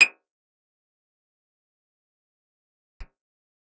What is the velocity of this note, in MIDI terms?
127